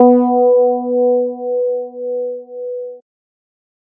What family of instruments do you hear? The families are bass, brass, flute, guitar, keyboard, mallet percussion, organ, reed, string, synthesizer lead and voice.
bass